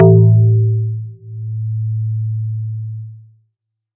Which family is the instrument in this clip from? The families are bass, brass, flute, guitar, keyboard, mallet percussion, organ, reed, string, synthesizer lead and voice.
guitar